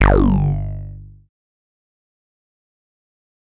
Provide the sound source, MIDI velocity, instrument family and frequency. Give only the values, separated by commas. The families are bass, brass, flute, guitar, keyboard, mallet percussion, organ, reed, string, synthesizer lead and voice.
synthesizer, 100, bass, 49 Hz